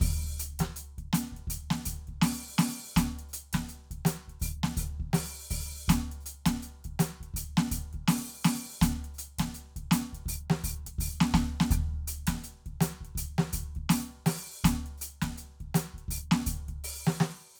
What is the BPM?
82 BPM